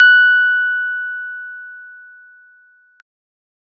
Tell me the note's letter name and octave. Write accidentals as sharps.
F#6